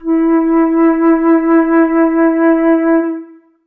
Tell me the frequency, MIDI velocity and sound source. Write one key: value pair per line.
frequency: 329.6 Hz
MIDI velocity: 25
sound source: acoustic